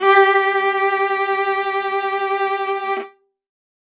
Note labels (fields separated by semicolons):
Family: string; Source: acoustic; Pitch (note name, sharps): G4; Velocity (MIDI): 127; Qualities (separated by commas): reverb